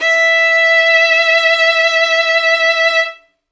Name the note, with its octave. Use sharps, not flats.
E5